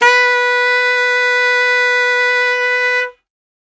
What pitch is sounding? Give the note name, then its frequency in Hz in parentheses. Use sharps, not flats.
B4 (493.9 Hz)